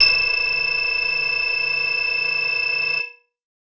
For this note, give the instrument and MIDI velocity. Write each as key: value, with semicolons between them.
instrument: electronic keyboard; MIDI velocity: 75